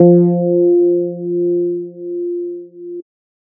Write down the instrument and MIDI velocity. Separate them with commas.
synthesizer bass, 75